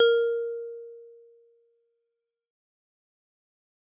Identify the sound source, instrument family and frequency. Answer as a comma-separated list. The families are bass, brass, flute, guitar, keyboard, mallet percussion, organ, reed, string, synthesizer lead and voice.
synthesizer, guitar, 466.2 Hz